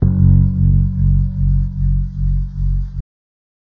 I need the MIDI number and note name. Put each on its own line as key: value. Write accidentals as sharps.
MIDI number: 30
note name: F#1